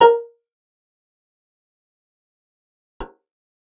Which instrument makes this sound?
acoustic guitar